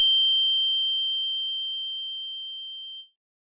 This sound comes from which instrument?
electronic organ